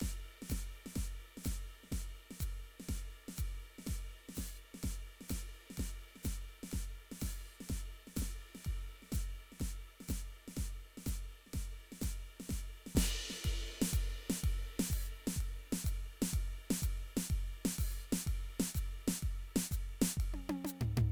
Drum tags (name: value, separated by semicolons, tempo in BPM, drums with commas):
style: rock shuffle; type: beat; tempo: 125 BPM; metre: 4/4; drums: ride, closed hi-hat, hi-hat pedal, snare, high tom, floor tom, kick